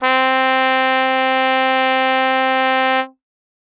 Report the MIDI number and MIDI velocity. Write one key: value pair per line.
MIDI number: 60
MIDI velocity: 127